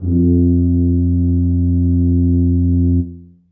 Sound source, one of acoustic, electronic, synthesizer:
acoustic